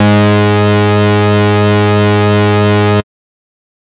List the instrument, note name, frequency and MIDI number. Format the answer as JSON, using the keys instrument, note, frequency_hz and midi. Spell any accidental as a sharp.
{"instrument": "synthesizer bass", "note": "G#2", "frequency_hz": 103.8, "midi": 44}